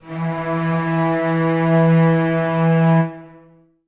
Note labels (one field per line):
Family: string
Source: acoustic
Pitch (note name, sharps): E3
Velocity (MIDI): 50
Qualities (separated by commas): long release, reverb